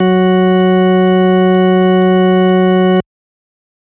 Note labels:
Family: organ; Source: electronic; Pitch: F#3; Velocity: 127

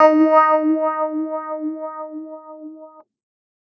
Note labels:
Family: keyboard; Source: electronic; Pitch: D#4; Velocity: 75

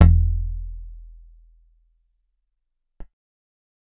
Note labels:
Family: guitar; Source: acoustic; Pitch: E1; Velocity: 25; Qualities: dark

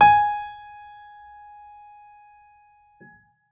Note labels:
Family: keyboard; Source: acoustic; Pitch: G#5; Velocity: 100; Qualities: percussive

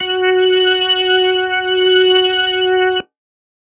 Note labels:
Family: organ; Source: electronic; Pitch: F#4; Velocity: 25; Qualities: distorted

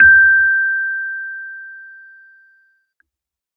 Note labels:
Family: keyboard; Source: electronic; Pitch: G6; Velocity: 50

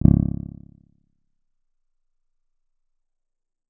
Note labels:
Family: guitar; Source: acoustic; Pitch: C#1; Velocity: 25; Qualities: dark, percussive

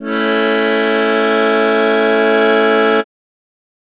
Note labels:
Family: keyboard; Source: acoustic; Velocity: 50

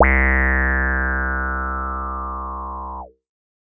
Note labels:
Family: bass; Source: synthesizer; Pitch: C2; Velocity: 127

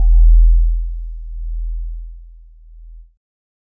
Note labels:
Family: keyboard; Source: electronic; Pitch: E1; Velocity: 25; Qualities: multiphonic

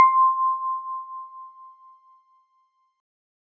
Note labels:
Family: keyboard; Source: electronic; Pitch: C6; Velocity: 127

